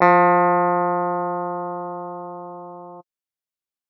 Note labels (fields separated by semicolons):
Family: keyboard; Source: electronic; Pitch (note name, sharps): F3; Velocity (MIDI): 75